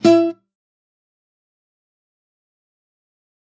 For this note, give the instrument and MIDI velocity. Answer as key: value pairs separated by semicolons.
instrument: acoustic guitar; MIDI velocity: 127